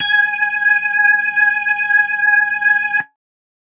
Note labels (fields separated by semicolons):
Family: organ; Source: electronic; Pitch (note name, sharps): G#5; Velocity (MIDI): 75